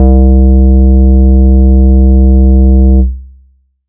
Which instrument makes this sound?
synthesizer bass